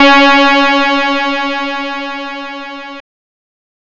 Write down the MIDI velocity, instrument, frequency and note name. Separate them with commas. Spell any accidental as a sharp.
25, synthesizer guitar, 277.2 Hz, C#4